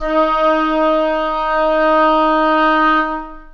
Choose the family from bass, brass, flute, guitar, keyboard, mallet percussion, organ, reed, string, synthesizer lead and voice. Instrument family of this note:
reed